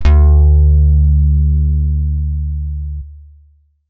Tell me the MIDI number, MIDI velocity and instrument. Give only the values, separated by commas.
38, 100, electronic guitar